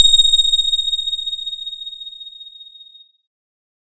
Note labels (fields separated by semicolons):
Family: keyboard; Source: electronic; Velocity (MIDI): 100; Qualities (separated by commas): bright